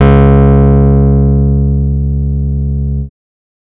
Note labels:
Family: bass; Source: synthesizer; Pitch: C#2; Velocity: 75; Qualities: distorted

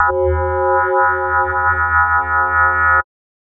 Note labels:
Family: mallet percussion; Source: synthesizer; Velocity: 100; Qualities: multiphonic, non-linear envelope

